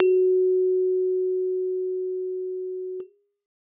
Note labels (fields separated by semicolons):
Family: keyboard; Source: acoustic; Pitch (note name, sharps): F#4; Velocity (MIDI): 25